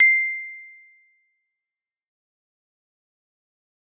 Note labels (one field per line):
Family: mallet percussion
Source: acoustic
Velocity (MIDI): 75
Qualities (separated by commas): bright, fast decay, percussive